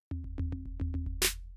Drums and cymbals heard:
snare, high tom, floor tom and kick